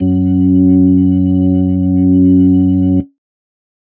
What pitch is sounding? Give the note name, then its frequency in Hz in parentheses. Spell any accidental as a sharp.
F#2 (92.5 Hz)